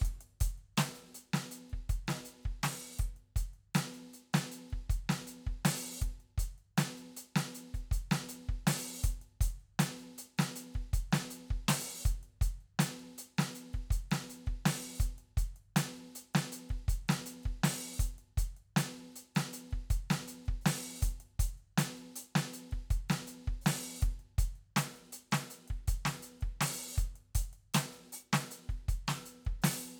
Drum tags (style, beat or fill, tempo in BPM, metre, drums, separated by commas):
funk, beat, 80 BPM, 4/4, closed hi-hat, open hi-hat, hi-hat pedal, snare, cross-stick, kick